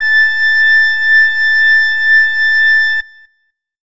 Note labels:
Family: flute; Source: acoustic; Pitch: A6; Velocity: 75

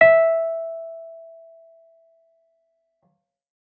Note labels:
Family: keyboard; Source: electronic; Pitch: E5; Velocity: 127

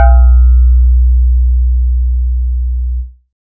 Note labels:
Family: synthesizer lead; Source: synthesizer; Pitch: B1; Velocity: 75

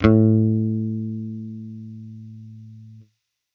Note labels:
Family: bass; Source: electronic; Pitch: A2; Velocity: 25; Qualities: distorted

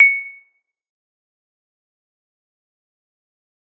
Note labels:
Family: mallet percussion; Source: acoustic; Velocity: 127; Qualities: fast decay, percussive, reverb

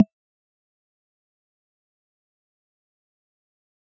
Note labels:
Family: mallet percussion; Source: electronic; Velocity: 25; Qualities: fast decay, percussive

